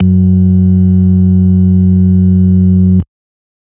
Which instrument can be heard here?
electronic organ